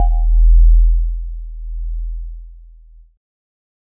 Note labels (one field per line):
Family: keyboard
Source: electronic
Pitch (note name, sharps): E1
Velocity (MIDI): 75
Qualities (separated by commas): multiphonic